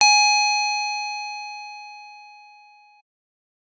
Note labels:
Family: keyboard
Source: electronic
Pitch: G#5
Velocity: 100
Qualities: bright

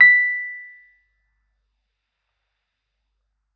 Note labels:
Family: keyboard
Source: electronic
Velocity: 75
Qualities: percussive

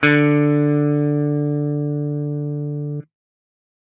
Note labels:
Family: guitar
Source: electronic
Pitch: D3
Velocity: 100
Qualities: distorted

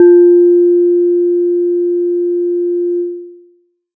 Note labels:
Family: mallet percussion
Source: acoustic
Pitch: F4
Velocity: 50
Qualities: long release

